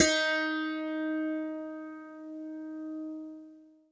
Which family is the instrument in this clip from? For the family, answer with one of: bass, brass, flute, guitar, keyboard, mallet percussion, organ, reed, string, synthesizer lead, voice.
guitar